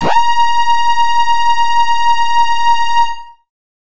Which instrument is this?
synthesizer bass